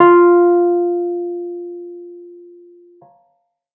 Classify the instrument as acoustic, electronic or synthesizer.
electronic